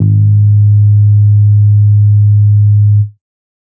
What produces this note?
synthesizer bass